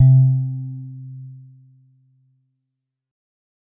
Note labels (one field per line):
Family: mallet percussion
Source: acoustic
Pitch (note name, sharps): C3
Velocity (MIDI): 50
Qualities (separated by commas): dark